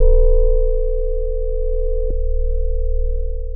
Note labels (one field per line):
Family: mallet percussion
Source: synthesizer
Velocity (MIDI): 100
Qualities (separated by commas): long release, multiphonic